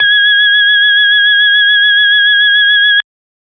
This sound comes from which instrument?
electronic organ